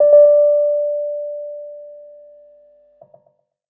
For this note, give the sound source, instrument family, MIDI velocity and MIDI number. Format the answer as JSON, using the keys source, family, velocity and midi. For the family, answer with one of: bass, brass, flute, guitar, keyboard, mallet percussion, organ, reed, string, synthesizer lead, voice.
{"source": "electronic", "family": "keyboard", "velocity": 25, "midi": 74}